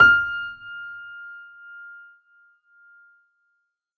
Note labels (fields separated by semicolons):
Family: keyboard; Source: acoustic; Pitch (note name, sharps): F6; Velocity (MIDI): 100